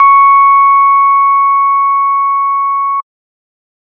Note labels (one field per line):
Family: organ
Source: electronic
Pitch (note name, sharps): C#6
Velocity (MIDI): 25